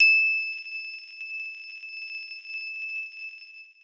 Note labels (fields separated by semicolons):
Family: guitar; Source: electronic; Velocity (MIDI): 50; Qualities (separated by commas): bright, long release